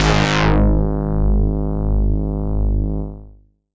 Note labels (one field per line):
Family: bass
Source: synthesizer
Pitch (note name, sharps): G#1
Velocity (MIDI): 127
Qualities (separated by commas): bright, distorted, tempo-synced